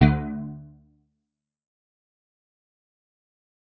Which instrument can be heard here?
electronic guitar